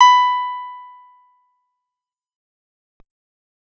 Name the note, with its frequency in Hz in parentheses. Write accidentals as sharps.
B5 (987.8 Hz)